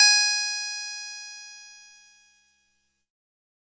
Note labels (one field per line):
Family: keyboard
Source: electronic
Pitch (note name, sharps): G#5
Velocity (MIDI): 75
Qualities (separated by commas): bright, distorted